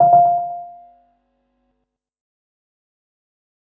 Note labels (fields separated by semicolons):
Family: keyboard; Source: electronic; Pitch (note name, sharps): F5; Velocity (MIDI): 25; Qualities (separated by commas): fast decay, tempo-synced